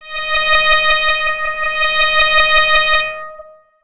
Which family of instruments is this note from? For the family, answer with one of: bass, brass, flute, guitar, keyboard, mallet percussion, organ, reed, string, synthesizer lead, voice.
bass